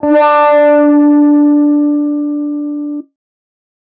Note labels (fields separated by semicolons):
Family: guitar; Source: electronic; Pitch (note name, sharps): D4; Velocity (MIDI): 100; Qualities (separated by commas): distorted, non-linear envelope